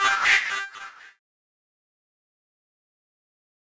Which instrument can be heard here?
electronic keyboard